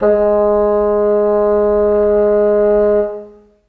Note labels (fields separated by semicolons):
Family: reed; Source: acoustic; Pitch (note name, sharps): G#3; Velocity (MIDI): 25; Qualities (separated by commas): reverb